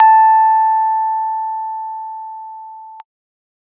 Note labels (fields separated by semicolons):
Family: keyboard; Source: electronic; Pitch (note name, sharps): A5; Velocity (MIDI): 50